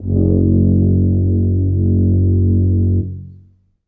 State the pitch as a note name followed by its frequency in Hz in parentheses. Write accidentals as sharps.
F#1 (46.25 Hz)